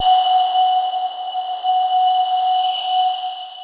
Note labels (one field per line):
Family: mallet percussion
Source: electronic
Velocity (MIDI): 75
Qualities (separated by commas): bright, long release, non-linear envelope